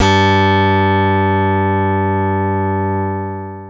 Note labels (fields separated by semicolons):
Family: keyboard; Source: electronic; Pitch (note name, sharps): G2; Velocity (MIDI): 100; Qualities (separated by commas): bright, long release